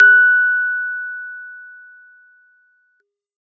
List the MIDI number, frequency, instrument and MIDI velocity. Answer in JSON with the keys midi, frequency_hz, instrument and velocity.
{"midi": 90, "frequency_hz": 1480, "instrument": "acoustic keyboard", "velocity": 100}